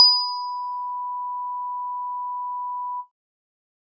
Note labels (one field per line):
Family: keyboard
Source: electronic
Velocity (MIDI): 127